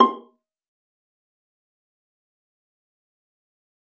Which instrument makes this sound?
acoustic string instrument